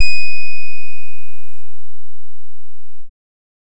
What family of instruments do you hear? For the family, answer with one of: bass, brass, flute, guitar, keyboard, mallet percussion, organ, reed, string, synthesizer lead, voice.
bass